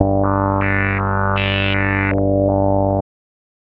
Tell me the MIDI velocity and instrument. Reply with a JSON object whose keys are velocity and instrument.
{"velocity": 50, "instrument": "synthesizer bass"}